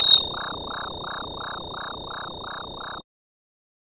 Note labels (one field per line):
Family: bass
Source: synthesizer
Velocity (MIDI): 127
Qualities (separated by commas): bright